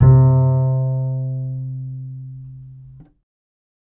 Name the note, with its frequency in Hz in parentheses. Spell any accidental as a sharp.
C3 (130.8 Hz)